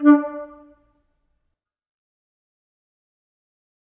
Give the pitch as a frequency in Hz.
293.7 Hz